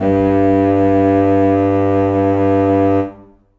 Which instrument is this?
acoustic reed instrument